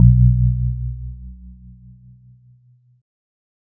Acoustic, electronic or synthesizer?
electronic